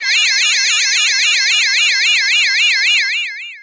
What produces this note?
synthesizer voice